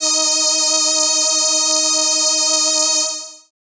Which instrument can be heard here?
synthesizer keyboard